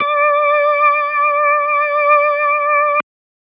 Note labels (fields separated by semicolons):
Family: organ; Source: electronic; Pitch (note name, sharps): D5; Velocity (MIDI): 127